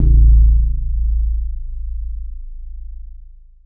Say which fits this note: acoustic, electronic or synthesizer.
synthesizer